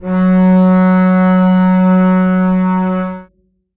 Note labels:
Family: string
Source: acoustic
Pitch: F#3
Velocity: 75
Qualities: reverb

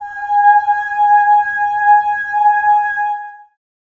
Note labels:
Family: voice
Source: acoustic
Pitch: G#5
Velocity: 25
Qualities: long release, reverb

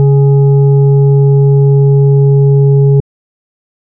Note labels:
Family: organ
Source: electronic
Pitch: C#3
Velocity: 127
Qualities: dark

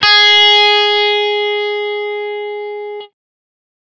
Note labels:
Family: guitar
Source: electronic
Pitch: G#4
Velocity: 100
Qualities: bright, distorted

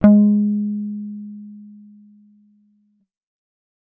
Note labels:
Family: bass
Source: electronic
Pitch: G#3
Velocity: 127

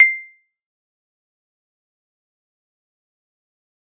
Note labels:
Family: mallet percussion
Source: acoustic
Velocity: 100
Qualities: fast decay, percussive

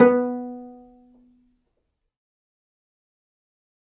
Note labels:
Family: string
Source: acoustic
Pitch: B3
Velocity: 100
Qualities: dark, fast decay, percussive, reverb

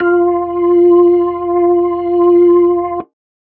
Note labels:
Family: organ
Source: electronic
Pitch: F4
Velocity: 50

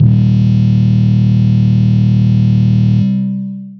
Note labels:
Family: guitar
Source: electronic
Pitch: D#1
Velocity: 100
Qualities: bright, distorted, long release

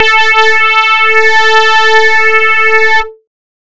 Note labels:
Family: bass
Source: synthesizer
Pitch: A4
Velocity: 127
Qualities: bright, distorted

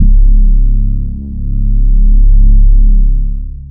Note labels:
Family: bass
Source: synthesizer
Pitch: C#1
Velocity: 50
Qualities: long release

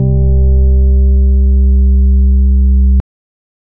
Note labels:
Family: organ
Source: electronic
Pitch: C2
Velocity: 75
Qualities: dark

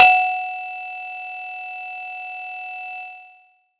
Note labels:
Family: mallet percussion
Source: acoustic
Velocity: 50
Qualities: distorted

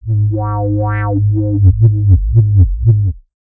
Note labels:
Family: bass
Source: synthesizer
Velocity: 50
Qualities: distorted, non-linear envelope

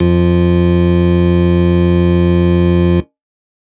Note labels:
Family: organ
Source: electronic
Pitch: F2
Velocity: 127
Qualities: distorted

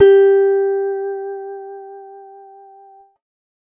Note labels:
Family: guitar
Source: acoustic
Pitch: G4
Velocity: 25

